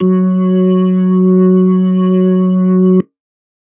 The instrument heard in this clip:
electronic organ